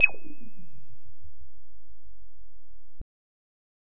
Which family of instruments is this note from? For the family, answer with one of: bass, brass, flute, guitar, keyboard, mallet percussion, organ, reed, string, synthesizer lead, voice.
bass